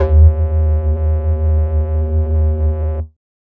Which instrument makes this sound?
synthesizer flute